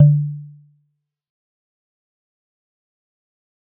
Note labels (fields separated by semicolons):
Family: mallet percussion; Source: acoustic; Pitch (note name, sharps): D3; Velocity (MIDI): 50; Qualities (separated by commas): dark, fast decay, percussive